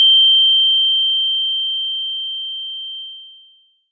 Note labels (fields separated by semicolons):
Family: mallet percussion; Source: electronic; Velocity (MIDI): 50; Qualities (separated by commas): bright, long release, multiphonic